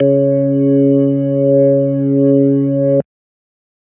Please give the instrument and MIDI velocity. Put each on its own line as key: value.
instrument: electronic organ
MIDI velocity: 50